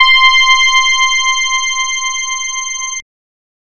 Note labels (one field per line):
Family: bass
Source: synthesizer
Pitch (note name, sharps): C6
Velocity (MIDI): 50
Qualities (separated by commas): bright, distorted, multiphonic